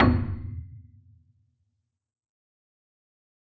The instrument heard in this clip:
acoustic keyboard